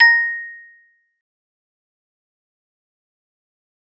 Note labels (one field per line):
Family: mallet percussion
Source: acoustic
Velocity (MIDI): 50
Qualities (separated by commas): fast decay, percussive